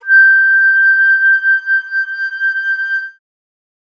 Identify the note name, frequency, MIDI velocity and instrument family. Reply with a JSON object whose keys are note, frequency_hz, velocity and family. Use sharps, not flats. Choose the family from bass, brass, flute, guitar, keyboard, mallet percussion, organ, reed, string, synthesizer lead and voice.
{"note": "G6", "frequency_hz": 1568, "velocity": 25, "family": "flute"}